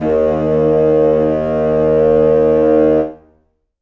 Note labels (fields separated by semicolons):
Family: reed; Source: acoustic; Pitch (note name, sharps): D#2; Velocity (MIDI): 75; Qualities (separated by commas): reverb